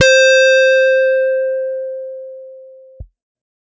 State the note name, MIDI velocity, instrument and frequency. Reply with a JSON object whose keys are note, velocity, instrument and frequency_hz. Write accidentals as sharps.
{"note": "C5", "velocity": 50, "instrument": "electronic guitar", "frequency_hz": 523.3}